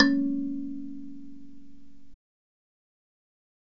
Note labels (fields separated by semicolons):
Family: mallet percussion; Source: acoustic; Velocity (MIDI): 25; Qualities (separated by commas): fast decay, reverb